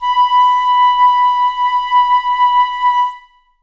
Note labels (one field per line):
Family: flute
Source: acoustic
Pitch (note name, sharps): B5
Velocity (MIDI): 50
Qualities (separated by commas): reverb